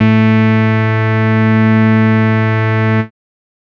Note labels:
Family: bass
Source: synthesizer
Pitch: A2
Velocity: 25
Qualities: bright, distorted

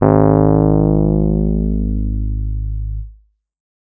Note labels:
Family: keyboard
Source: electronic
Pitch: G#1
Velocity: 25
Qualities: distorted

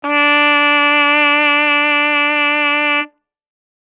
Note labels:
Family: brass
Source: acoustic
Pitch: D4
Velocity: 75

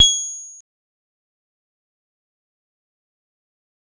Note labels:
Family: mallet percussion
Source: acoustic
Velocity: 25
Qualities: bright, fast decay, percussive

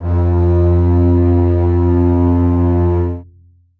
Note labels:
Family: string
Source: acoustic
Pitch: F2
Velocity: 25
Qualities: long release, reverb

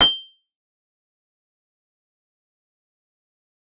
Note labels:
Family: keyboard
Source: synthesizer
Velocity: 100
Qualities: fast decay, percussive

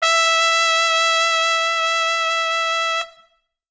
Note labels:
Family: brass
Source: acoustic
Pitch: E5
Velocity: 127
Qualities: bright

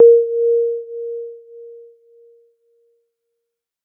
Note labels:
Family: keyboard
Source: electronic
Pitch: A#4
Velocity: 75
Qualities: dark

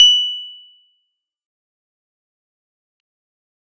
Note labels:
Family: keyboard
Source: electronic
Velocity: 100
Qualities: bright, fast decay, percussive

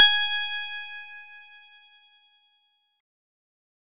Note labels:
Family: synthesizer lead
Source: synthesizer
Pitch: G#5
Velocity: 50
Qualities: bright, distorted

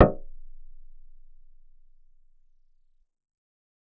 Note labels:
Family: bass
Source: synthesizer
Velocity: 75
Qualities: reverb

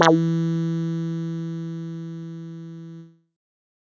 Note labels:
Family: bass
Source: synthesizer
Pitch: E3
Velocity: 75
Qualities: distorted

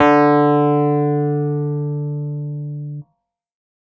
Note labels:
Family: keyboard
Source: electronic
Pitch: D3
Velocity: 127

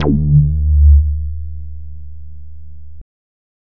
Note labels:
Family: bass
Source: synthesizer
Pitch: D2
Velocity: 25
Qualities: distorted

